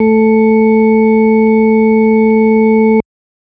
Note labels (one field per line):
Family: organ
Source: electronic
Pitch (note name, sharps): A3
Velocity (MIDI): 50